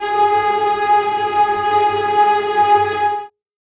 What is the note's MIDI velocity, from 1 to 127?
50